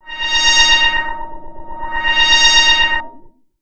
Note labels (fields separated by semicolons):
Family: bass; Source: synthesizer; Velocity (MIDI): 25; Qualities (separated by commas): distorted, tempo-synced